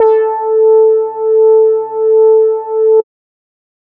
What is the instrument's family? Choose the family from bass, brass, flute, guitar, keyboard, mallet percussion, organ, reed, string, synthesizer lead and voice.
bass